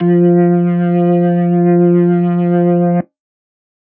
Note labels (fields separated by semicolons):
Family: organ; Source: electronic; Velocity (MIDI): 75; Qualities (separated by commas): distorted